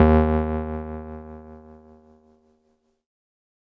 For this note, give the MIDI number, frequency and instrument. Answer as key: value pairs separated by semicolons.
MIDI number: 39; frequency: 77.78 Hz; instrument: electronic keyboard